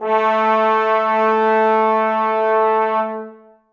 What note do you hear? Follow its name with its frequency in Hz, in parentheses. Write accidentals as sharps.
A3 (220 Hz)